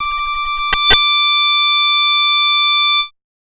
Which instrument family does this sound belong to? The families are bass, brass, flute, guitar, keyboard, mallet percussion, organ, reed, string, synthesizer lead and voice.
bass